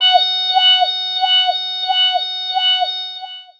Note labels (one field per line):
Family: voice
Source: synthesizer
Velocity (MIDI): 25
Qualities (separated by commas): long release, non-linear envelope, tempo-synced